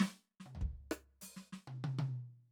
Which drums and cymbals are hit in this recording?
closed hi-hat, hi-hat pedal, snare, cross-stick, high tom, floor tom and kick